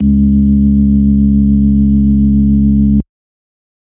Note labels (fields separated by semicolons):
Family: organ; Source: electronic; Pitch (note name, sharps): C#2; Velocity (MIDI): 50; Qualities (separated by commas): dark